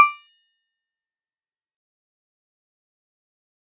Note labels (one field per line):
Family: mallet percussion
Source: acoustic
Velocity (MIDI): 50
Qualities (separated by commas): bright, fast decay, percussive